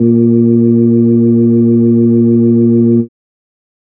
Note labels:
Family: organ; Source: electronic; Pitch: A#2; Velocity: 75

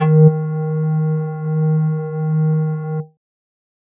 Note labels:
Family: flute; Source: synthesizer; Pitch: D#3; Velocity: 50; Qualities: distorted

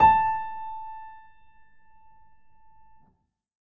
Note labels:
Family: keyboard; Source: acoustic; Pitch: A5; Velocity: 75; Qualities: reverb

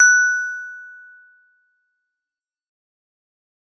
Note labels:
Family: mallet percussion; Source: acoustic; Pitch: F#6; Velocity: 127; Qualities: fast decay

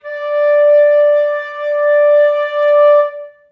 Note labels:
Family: flute; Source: acoustic; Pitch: D5; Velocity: 25; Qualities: reverb

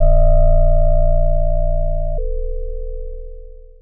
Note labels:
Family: mallet percussion; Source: synthesizer; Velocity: 75; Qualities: long release, multiphonic

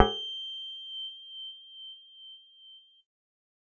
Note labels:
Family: bass; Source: synthesizer; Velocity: 25; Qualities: reverb

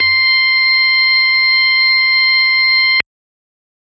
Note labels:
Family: organ; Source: electronic; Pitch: C6; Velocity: 25

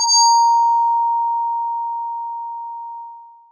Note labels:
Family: mallet percussion; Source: electronic; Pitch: A#5; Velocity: 127; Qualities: bright, multiphonic

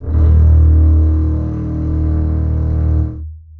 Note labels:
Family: string; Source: acoustic; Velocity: 75; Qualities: long release, reverb

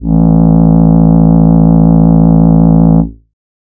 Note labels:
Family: voice; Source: synthesizer; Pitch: A1; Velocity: 127; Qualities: distorted

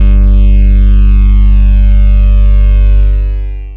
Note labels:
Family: bass; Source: synthesizer; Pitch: G1; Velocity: 100; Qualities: long release

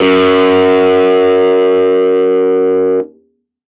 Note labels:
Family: keyboard; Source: electronic; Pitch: F#2; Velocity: 127; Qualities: distorted

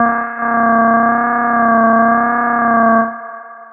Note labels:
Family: bass; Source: synthesizer; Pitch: A#3; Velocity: 75; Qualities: long release, reverb

